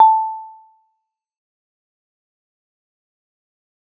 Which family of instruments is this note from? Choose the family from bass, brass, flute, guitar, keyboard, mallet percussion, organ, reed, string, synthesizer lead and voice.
mallet percussion